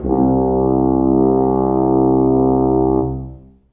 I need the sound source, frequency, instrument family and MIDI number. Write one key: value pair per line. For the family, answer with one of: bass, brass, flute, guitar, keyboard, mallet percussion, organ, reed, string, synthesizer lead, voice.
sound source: acoustic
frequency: 65.41 Hz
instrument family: brass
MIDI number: 36